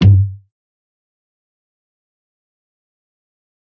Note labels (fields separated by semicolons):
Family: guitar; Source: electronic; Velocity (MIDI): 25; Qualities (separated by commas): distorted, fast decay, percussive